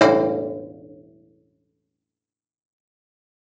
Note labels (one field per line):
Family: guitar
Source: acoustic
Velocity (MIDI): 50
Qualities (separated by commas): fast decay, reverb